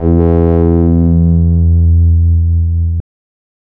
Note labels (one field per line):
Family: bass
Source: synthesizer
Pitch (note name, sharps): E2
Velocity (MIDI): 100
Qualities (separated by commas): distorted, non-linear envelope